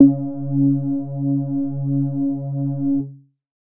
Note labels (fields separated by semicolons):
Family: keyboard; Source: electronic; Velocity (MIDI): 75; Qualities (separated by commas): distorted